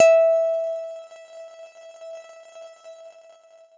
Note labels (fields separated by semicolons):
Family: guitar; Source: electronic; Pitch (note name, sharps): E5; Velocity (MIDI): 100; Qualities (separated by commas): bright